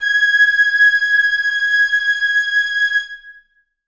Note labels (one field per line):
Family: reed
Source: acoustic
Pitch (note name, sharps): G#6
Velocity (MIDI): 100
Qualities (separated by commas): reverb